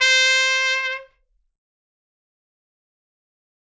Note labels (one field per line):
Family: brass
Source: acoustic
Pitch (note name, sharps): C5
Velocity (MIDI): 50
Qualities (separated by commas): bright, fast decay